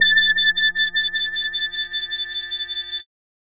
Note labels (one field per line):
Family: bass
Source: synthesizer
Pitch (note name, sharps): A6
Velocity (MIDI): 127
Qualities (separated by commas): bright, distorted